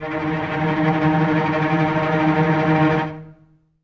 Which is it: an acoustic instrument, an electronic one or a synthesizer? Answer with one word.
acoustic